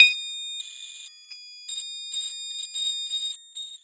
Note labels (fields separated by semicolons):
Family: mallet percussion; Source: acoustic; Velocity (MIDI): 25; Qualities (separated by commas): bright, long release, multiphonic